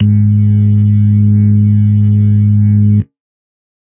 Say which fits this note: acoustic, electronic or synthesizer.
electronic